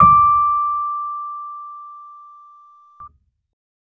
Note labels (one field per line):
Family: keyboard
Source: electronic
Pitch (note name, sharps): D6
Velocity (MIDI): 75